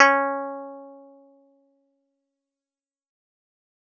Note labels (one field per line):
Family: guitar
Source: acoustic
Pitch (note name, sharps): C#4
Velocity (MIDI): 127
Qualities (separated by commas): fast decay, reverb